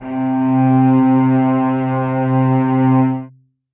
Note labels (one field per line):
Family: string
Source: acoustic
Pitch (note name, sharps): C3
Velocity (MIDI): 75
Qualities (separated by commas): reverb